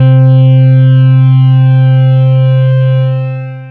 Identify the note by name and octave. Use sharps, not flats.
C3